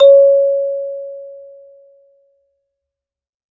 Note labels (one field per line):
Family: mallet percussion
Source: acoustic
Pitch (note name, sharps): C#5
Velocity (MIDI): 25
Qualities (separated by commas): reverb